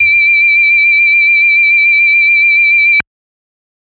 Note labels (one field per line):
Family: organ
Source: electronic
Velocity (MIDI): 75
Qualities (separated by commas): multiphonic